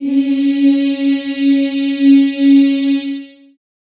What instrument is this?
acoustic voice